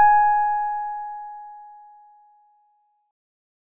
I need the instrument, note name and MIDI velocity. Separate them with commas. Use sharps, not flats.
electronic organ, G#5, 75